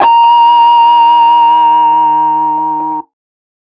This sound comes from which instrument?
electronic guitar